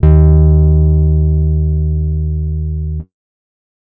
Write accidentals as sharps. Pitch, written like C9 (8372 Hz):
D#2 (77.78 Hz)